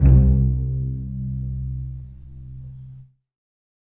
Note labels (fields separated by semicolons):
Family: string; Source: acoustic; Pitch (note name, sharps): C2; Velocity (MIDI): 75; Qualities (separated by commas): dark, reverb